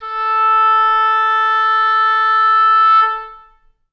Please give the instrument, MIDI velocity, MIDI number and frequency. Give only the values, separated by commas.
acoustic reed instrument, 75, 69, 440 Hz